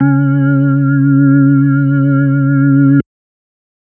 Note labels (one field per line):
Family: organ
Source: electronic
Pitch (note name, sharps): C#3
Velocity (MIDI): 100